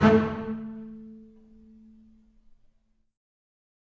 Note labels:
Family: string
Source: acoustic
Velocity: 100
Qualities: reverb

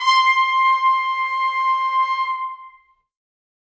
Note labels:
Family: brass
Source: acoustic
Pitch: C6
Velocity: 127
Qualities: bright, reverb

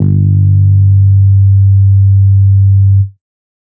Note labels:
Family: bass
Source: synthesizer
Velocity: 127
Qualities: dark

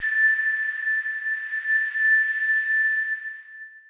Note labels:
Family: mallet percussion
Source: electronic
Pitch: A6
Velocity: 100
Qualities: bright, long release, non-linear envelope

